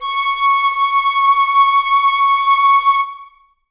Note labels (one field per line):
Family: reed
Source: acoustic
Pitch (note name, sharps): C#6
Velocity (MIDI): 127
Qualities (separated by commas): reverb